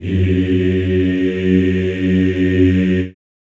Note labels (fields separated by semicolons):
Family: voice; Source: acoustic; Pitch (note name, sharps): F#2; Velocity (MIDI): 100; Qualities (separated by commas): reverb